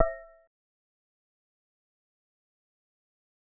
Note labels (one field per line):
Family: mallet percussion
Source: synthesizer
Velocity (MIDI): 25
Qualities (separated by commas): fast decay, multiphonic, percussive